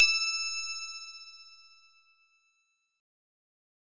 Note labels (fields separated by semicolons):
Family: synthesizer lead; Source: synthesizer; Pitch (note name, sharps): E6; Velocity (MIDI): 127; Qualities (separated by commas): bright, distorted